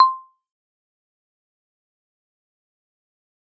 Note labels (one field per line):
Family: mallet percussion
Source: acoustic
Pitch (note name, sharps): C6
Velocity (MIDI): 75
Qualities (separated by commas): fast decay, percussive